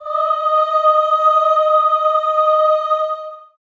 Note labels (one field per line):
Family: voice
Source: acoustic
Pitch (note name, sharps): D#5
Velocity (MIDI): 127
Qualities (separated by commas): long release, reverb